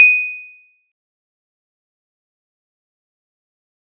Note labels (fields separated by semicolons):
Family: mallet percussion; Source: acoustic; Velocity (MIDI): 25; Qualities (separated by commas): fast decay, percussive